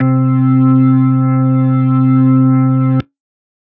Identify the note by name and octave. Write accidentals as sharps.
C3